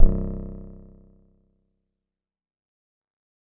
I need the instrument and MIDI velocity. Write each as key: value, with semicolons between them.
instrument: acoustic guitar; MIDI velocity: 75